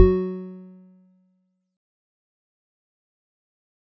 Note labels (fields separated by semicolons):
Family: mallet percussion; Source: acoustic; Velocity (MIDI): 75; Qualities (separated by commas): fast decay, percussive